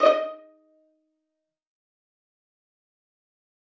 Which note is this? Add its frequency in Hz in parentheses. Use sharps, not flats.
D#5 (622.3 Hz)